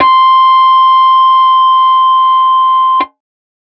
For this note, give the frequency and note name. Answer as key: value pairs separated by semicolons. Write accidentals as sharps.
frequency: 1047 Hz; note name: C6